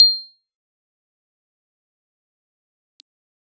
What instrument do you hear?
electronic keyboard